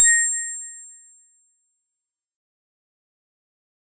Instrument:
acoustic mallet percussion instrument